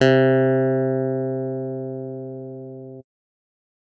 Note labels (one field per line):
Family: keyboard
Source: electronic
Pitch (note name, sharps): C3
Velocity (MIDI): 127